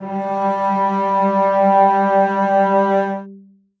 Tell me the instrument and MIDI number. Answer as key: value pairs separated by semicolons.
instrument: acoustic string instrument; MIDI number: 55